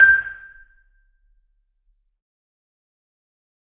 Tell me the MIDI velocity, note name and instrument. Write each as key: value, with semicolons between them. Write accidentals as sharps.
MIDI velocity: 75; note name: G6; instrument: acoustic mallet percussion instrument